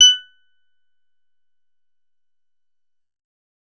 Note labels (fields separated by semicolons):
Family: bass; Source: synthesizer; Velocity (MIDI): 127; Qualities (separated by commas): bright, distorted, percussive